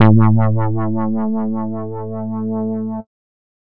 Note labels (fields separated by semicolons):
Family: bass; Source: synthesizer; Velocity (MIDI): 75; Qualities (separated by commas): dark, distorted